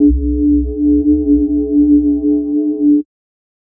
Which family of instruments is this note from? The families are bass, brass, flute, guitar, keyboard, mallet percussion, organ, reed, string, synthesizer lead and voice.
mallet percussion